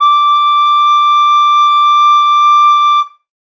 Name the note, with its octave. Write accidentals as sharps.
D6